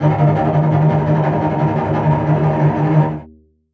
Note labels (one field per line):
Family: string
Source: acoustic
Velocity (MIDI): 100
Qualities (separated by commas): non-linear envelope, reverb